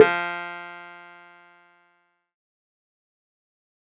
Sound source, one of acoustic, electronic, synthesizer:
electronic